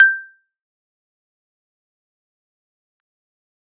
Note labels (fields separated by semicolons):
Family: keyboard; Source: electronic; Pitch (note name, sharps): G6; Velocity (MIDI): 75; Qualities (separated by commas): fast decay, percussive